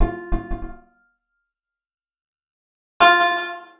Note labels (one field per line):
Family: guitar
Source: acoustic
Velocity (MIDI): 25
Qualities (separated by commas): percussive, reverb